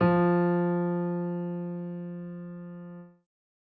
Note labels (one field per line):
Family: keyboard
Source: acoustic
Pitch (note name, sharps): F3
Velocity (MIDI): 50